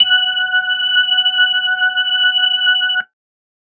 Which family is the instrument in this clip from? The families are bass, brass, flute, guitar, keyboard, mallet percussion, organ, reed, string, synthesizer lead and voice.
organ